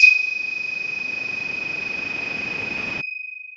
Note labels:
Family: voice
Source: synthesizer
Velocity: 127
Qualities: distorted, long release

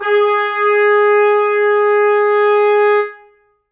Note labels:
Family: brass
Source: acoustic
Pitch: G#4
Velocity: 25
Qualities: reverb

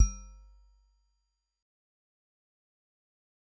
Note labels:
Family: mallet percussion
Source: acoustic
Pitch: G1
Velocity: 50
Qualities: fast decay, percussive

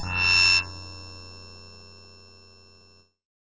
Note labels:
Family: keyboard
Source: synthesizer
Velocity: 50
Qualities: bright, distorted

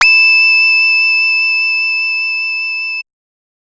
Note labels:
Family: bass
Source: synthesizer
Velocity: 127

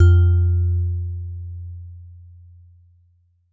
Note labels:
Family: mallet percussion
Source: acoustic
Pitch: F2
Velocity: 75

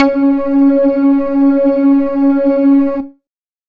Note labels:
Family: bass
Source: synthesizer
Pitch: C#4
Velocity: 127

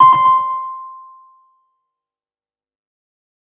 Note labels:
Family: keyboard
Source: electronic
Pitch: C6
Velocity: 127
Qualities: fast decay, tempo-synced

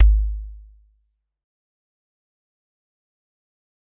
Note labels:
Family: mallet percussion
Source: acoustic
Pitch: G#1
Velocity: 75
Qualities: fast decay, percussive

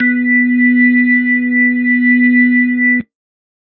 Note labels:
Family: organ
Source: electronic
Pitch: B3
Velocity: 75

